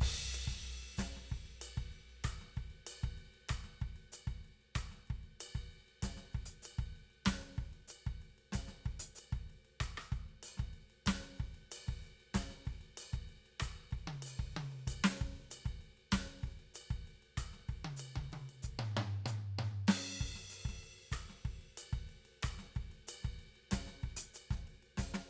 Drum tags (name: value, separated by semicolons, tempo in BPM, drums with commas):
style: Brazilian baião; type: beat; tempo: 95 BPM; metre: 4/4; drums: crash, ride, ride bell, closed hi-hat, hi-hat pedal, snare, cross-stick, high tom, mid tom, kick